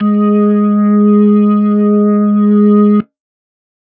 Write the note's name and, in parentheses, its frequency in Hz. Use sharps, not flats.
G#3 (207.7 Hz)